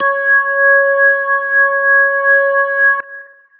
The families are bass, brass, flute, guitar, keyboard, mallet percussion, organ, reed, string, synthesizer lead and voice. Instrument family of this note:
organ